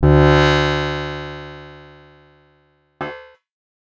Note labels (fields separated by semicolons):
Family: guitar; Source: acoustic; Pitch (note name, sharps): D2; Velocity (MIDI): 75; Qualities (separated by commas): bright, distorted